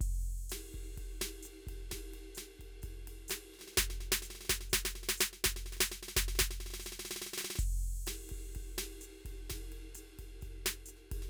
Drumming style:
bossa nova